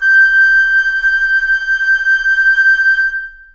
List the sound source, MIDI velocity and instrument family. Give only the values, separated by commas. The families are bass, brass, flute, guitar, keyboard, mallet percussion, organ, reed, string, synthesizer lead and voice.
acoustic, 75, flute